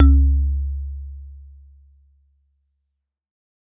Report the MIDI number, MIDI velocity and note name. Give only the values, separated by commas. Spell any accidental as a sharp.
37, 100, C#2